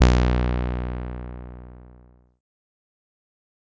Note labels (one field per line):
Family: bass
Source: synthesizer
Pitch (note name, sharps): B1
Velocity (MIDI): 127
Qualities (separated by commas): bright, distorted, fast decay